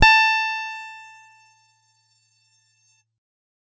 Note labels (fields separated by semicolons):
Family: guitar; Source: electronic; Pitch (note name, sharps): A5; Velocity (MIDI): 127; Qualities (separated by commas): bright